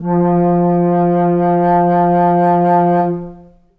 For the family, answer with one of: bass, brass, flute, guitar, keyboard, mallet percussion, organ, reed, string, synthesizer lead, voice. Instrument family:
flute